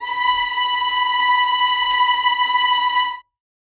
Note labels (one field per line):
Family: string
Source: acoustic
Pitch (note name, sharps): B5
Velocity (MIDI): 75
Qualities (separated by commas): bright, non-linear envelope, reverb